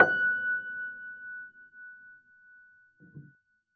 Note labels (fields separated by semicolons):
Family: keyboard; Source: acoustic; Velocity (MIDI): 50; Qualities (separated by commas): reverb